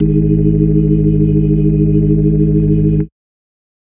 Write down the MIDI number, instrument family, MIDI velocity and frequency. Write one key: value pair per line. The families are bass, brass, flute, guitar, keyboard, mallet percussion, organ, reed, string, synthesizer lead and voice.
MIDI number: 32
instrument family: organ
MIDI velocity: 75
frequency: 51.91 Hz